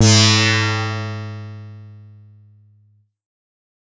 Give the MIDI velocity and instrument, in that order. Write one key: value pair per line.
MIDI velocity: 50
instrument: synthesizer bass